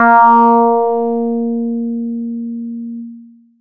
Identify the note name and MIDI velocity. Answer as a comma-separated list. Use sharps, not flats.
A#3, 100